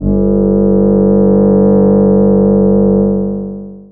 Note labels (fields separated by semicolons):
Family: voice; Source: synthesizer; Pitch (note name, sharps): G1; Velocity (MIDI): 50; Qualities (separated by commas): distorted, long release